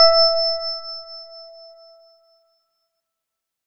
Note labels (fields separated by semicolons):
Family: organ; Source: electronic; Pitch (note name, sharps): E5; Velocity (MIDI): 100; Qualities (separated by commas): bright